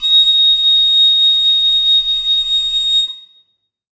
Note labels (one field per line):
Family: flute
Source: acoustic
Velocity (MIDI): 50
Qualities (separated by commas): bright, reverb